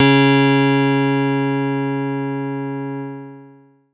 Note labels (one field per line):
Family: keyboard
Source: electronic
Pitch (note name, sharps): C#3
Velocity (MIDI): 100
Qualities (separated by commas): distorted, long release